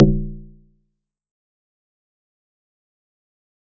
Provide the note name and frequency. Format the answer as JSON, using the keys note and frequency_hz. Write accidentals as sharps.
{"note": "A#0", "frequency_hz": 29.14}